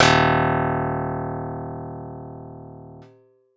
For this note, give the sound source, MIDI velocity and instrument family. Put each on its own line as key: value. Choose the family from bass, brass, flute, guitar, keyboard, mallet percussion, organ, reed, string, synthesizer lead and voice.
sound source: synthesizer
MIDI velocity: 25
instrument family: guitar